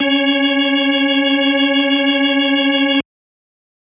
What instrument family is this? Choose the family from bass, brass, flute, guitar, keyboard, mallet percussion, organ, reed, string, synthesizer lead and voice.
organ